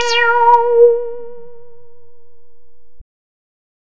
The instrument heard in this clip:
synthesizer bass